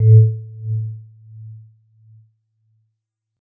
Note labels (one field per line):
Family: mallet percussion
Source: acoustic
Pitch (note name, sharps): A2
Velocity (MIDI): 25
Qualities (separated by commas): dark, non-linear envelope